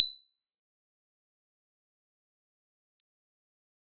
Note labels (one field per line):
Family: keyboard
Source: electronic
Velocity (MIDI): 127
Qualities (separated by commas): bright, fast decay, percussive